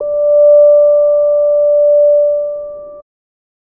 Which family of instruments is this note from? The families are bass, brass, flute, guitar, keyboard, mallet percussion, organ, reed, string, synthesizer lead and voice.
bass